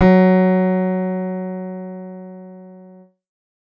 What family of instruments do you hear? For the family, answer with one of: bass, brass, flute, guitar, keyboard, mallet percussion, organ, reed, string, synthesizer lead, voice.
keyboard